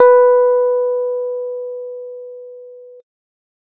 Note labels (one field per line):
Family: keyboard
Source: electronic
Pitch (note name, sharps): B4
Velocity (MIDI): 75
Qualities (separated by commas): dark